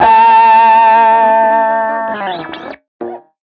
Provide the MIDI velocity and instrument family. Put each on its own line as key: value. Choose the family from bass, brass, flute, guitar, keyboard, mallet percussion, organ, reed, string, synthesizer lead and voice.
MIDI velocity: 127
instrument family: guitar